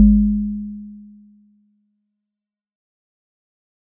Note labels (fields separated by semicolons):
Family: mallet percussion; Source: acoustic; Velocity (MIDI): 75; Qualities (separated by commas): fast decay